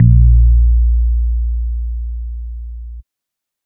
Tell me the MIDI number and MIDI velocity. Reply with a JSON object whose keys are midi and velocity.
{"midi": 34, "velocity": 50}